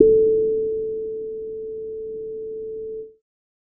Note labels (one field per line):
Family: bass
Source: synthesizer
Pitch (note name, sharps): A4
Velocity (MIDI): 100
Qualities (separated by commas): dark